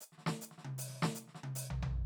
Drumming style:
jazz-funk